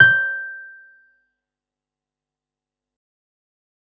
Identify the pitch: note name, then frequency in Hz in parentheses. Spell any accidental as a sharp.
G6 (1568 Hz)